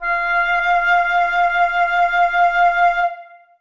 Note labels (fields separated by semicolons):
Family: flute; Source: acoustic; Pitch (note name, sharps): F5; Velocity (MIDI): 75; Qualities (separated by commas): reverb